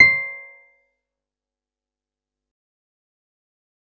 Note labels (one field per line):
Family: keyboard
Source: electronic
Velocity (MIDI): 127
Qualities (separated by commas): fast decay, percussive